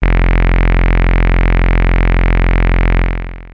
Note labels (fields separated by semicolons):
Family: bass; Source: synthesizer; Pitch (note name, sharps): F1; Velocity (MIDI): 75; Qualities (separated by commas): bright, distorted, long release